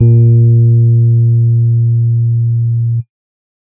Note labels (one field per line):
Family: keyboard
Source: electronic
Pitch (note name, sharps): A#2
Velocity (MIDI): 75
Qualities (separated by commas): dark